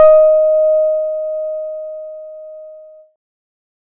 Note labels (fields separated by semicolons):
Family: keyboard; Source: electronic; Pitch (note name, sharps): D#5; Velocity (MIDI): 50